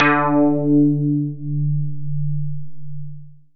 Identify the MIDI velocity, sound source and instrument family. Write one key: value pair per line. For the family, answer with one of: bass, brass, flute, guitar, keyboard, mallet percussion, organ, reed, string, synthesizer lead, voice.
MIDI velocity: 75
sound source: synthesizer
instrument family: synthesizer lead